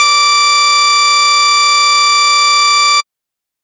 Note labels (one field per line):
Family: bass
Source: synthesizer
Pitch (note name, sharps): D6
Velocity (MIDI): 50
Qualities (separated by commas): bright, distorted